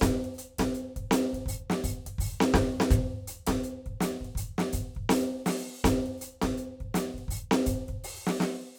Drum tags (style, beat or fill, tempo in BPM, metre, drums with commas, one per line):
New Orleans funk
beat
82 BPM
4/4
closed hi-hat, open hi-hat, hi-hat pedal, snare, cross-stick, kick